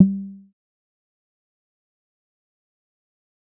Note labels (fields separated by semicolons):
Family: bass; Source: synthesizer; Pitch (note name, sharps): G3; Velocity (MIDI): 50; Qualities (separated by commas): dark, fast decay, percussive